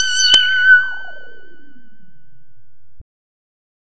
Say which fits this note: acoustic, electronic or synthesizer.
synthesizer